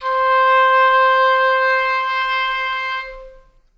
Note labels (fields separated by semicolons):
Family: reed; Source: acoustic; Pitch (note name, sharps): C5; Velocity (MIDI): 50; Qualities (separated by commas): reverb